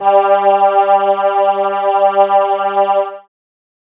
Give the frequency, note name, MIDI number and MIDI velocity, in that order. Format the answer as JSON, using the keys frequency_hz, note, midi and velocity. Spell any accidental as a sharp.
{"frequency_hz": 196, "note": "G3", "midi": 55, "velocity": 100}